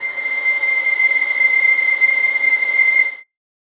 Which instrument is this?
acoustic string instrument